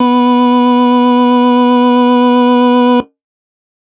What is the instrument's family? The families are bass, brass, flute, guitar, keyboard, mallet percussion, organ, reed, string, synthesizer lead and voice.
organ